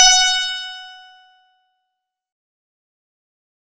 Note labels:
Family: guitar; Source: acoustic; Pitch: F#5; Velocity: 100; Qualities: bright, distorted, fast decay

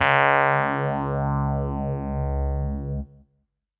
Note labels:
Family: keyboard; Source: electronic; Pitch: C#2; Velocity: 127; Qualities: distorted

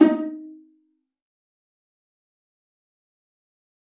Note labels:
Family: string; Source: acoustic; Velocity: 50; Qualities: fast decay, percussive, reverb

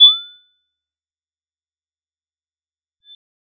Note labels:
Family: bass; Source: synthesizer; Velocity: 50; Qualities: bright, fast decay, percussive

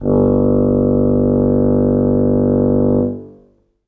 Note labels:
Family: reed; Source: acoustic; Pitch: G1; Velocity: 50; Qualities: reverb

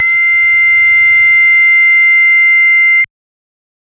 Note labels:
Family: bass; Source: synthesizer; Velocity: 127; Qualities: bright, distorted, multiphonic

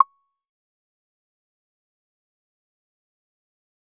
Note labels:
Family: bass; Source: synthesizer; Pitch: C#6; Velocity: 75; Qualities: fast decay, percussive

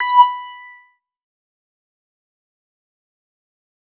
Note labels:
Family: bass; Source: synthesizer; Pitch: B5; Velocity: 50; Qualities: distorted, fast decay, percussive

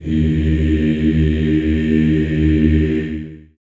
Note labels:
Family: voice; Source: acoustic; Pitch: D#2; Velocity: 25; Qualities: long release, reverb

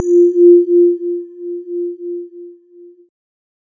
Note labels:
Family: keyboard; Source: electronic; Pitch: F4; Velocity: 25; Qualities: multiphonic

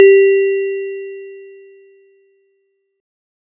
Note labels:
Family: mallet percussion; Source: acoustic; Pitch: G4; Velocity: 25

